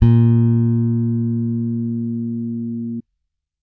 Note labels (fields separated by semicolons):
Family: bass; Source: electronic; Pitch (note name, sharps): A#2; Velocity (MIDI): 50